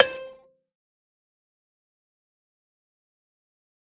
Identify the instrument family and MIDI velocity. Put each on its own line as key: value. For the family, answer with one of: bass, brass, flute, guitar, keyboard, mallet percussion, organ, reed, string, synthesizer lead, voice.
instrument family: mallet percussion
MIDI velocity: 75